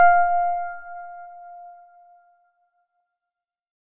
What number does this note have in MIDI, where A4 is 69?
77